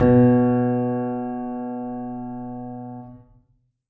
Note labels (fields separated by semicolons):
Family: keyboard; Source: acoustic; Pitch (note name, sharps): B2; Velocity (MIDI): 100; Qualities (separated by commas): reverb